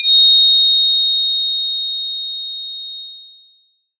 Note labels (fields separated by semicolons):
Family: mallet percussion; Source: electronic; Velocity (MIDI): 127; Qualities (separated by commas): bright, long release, multiphonic